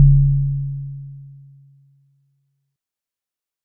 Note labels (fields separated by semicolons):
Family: mallet percussion; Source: acoustic; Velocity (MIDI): 25